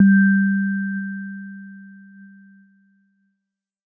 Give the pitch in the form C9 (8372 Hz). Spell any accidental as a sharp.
G3 (196 Hz)